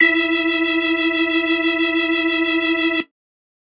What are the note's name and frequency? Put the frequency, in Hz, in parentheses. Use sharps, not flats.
E4 (329.6 Hz)